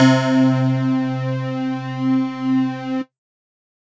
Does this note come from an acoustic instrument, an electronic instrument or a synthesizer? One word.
electronic